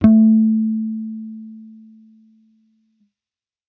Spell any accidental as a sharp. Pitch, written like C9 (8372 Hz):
A3 (220 Hz)